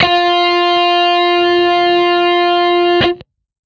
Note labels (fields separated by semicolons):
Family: guitar; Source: electronic; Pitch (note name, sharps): F4; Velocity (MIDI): 75; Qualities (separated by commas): distorted